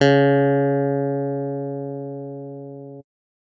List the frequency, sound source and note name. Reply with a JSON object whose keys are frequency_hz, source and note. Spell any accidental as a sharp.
{"frequency_hz": 138.6, "source": "electronic", "note": "C#3"}